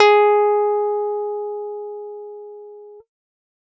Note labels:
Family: guitar; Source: electronic; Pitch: G#4; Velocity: 127

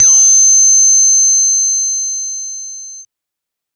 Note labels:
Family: bass; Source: synthesizer; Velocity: 100; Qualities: bright, distorted, multiphonic

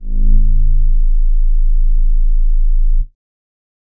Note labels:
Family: bass; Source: synthesizer; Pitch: A0; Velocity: 50; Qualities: dark

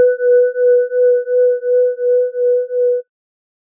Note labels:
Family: organ; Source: electronic; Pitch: B4; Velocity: 100; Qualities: dark

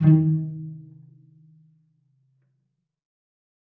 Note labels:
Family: string; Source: acoustic; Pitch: D#3; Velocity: 25; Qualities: dark, reverb

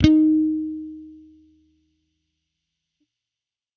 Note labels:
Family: bass; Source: electronic; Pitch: D#4; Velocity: 127; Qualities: distorted

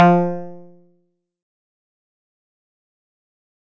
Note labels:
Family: guitar; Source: acoustic; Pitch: F3; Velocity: 50; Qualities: distorted, fast decay, percussive

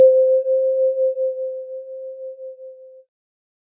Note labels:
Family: keyboard; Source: electronic; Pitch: C5; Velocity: 127; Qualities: multiphonic

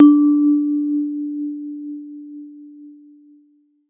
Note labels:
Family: mallet percussion; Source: acoustic; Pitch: D4; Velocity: 100

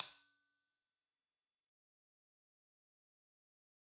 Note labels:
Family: mallet percussion; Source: acoustic; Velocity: 75; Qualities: bright, fast decay, reverb

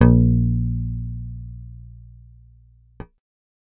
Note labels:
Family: bass; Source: synthesizer; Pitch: A#1; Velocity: 100

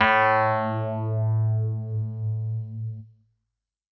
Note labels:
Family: keyboard; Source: electronic; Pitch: A2; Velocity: 127; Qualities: distorted

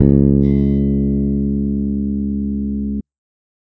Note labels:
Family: bass; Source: electronic; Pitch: C#2; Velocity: 100

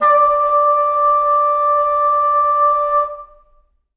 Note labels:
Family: reed; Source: acoustic; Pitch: D5; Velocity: 25; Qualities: reverb

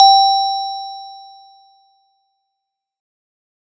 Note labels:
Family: mallet percussion; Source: acoustic; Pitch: G5; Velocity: 127; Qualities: bright

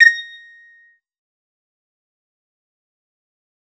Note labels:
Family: bass; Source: synthesizer; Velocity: 100; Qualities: distorted, fast decay, percussive

